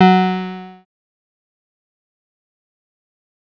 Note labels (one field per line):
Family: synthesizer lead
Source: synthesizer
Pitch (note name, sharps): F#3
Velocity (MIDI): 100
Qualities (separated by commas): distorted, fast decay